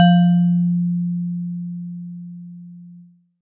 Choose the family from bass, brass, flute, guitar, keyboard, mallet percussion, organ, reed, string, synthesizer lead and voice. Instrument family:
mallet percussion